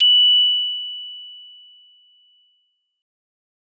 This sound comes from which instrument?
acoustic mallet percussion instrument